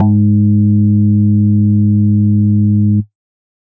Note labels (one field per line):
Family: organ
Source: electronic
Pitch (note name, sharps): G#2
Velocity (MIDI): 25